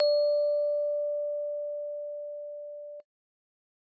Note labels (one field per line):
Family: keyboard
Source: acoustic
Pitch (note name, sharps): D5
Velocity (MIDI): 25